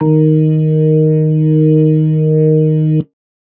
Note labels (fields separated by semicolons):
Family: organ; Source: electronic; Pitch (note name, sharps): D#3; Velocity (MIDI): 50